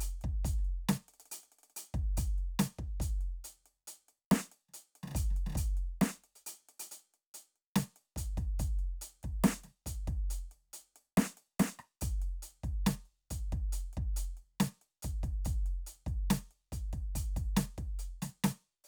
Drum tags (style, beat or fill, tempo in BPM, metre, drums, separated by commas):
hip-hop, beat, 140 BPM, 4/4, closed hi-hat, hi-hat pedal, snare, cross-stick, kick